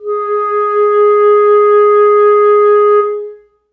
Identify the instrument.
acoustic reed instrument